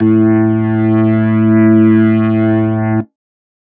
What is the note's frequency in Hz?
110 Hz